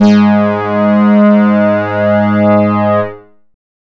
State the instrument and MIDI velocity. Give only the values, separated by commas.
synthesizer bass, 100